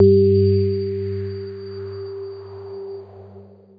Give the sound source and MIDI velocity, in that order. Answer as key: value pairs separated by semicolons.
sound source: electronic; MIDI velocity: 25